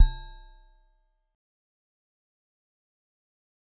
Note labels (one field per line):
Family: mallet percussion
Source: acoustic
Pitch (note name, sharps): C1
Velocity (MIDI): 25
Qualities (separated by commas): fast decay, percussive